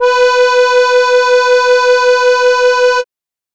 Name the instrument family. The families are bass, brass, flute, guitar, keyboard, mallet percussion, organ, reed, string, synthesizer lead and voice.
keyboard